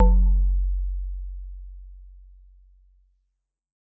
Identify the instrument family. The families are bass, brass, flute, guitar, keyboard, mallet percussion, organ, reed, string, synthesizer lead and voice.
mallet percussion